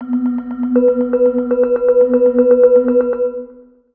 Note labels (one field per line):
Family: mallet percussion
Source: synthesizer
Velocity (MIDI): 127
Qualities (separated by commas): dark, long release, multiphonic, percussive, tempo-synced